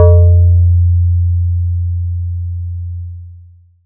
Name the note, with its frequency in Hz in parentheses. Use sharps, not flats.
F2 (87.31 Hz)